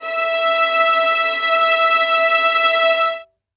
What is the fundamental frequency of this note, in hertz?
659.3 Hz